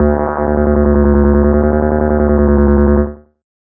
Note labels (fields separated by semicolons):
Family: bass; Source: synthesizer; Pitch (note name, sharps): D2; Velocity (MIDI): 127; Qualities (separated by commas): distorted, tempo-synced